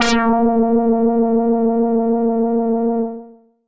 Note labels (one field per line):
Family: bass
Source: synthesizer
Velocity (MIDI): 75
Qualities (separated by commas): distorted, tempo-synced